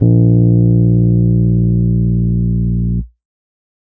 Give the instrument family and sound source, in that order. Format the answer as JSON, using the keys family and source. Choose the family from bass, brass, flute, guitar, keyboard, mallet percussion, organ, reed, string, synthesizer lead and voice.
{"family": "keyboard", "source": "electronic"}